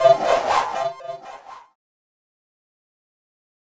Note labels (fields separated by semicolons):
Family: keyboard; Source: electronic; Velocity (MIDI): 75; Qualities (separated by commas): distorted, fast decay, non-linear envelope